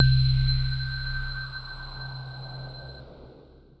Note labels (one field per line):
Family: keyboard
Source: electronic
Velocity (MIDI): 25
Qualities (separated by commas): dark